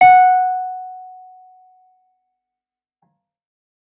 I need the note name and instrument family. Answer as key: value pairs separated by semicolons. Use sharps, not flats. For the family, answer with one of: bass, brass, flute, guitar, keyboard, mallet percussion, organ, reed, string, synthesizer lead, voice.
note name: F#5; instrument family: keyboard